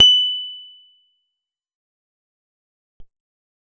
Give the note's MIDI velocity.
50